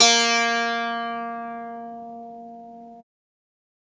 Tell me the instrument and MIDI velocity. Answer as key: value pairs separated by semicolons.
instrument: acoustic guitar; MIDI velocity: 25